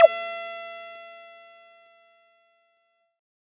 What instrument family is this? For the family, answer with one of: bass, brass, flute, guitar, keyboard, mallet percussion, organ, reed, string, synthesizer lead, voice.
bass